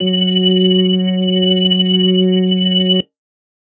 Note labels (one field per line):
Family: organ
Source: electronic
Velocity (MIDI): 100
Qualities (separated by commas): dark